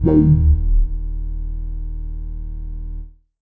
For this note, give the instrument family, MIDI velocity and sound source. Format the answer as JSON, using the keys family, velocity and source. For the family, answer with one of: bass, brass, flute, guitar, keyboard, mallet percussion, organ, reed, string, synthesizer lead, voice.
{"family": "bass", "velocity": 25, "source": "synthesizer"}